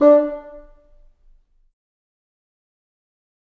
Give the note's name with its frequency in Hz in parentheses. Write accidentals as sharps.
D4 (293.7 Hz)